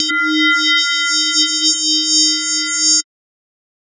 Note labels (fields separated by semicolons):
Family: mallet percussion; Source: synthesizer; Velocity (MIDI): 127; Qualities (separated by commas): bright, multiphonic, non-linear envelope